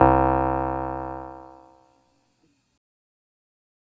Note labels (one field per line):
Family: keyboard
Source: electronic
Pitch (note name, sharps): C2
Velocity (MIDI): 25